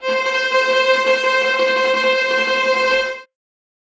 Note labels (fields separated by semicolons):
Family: string; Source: acoustic; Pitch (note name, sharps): C5; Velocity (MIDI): 127; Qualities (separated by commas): bright, non-linear envelope, reverb